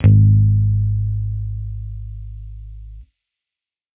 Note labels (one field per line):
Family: bass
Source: electronic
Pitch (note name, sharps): G#1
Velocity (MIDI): 25